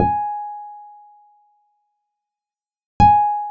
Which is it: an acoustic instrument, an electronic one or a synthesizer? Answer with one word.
acoustic